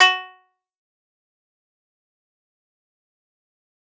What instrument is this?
acoustic guitar